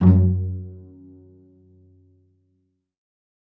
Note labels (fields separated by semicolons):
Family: string; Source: acoustic; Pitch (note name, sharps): F#2; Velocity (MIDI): 75; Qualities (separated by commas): dark, reverb